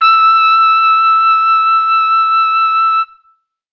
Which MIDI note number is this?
88